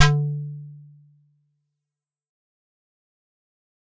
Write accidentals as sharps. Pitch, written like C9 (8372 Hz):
D3 (146.8 Hz)